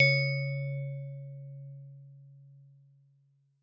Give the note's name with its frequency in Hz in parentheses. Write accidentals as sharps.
C#3 (138.6 Hz)